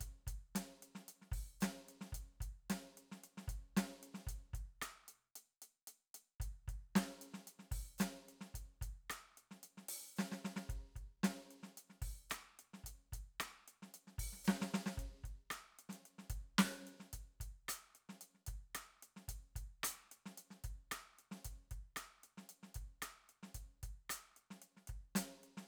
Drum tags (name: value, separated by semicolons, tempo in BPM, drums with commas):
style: funk; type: beat; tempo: 112 BPM; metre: 4/4; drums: closed hi-hat, open hi-hat, hi-hat pedal, snare, cross-stick, kick